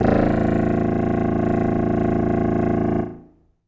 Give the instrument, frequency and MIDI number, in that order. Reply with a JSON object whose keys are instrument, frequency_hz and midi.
{"instrument": "acoustic reed instrument", "frequency_hz": 27.5, "midi": 21}